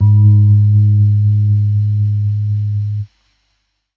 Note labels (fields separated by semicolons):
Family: keyboard; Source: electronic; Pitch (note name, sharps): G#2; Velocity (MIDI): 25; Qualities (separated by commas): dark